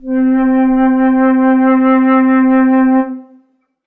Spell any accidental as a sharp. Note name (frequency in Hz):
C4 (261.6 Hz)